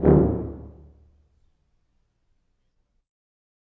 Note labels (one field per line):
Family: brass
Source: acoustic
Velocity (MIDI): 75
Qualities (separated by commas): dark, reverb